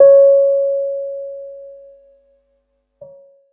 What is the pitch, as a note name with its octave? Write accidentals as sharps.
C#5